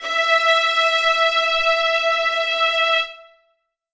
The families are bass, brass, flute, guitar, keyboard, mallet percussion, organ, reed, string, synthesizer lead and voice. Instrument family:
string